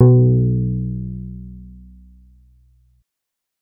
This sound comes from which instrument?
synthesizer bass